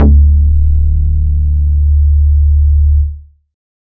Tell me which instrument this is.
synthesizer bass